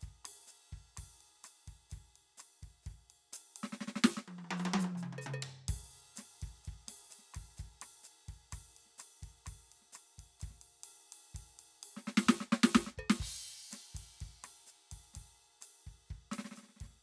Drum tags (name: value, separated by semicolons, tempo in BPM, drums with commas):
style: bossa nova; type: beat; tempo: 127 BPM; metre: 4/4; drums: crash, ride, hi-hat pedal, percussion, snare, cross-stick, high tom, mid tom, kick